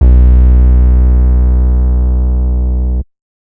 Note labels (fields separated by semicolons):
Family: bass; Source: synthesizer; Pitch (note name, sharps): B1; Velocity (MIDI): 50; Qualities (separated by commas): distorted